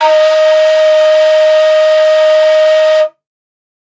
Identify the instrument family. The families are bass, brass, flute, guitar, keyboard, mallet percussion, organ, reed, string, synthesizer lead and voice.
flute